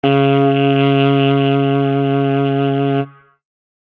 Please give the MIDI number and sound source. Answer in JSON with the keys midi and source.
{"midi": 49, "source": "acoustic"}